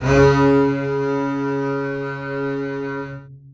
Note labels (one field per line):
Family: string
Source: acoustic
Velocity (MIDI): 127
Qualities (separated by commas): long release, reverb